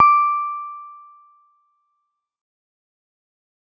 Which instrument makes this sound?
electronic keyboard